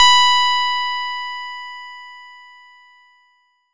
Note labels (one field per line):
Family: bass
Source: synthesizer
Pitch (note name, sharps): B5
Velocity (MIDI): 100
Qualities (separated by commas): bright, distorted